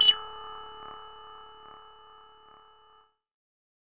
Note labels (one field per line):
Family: bass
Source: synthesizer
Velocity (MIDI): 75